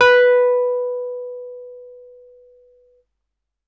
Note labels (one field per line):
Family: keyboard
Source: electronic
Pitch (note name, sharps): B4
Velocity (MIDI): 127